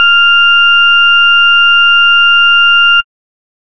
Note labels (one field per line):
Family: bass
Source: synthesizer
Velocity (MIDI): 25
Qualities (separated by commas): distorted